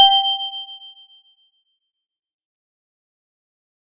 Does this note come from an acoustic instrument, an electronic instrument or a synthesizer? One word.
acoustic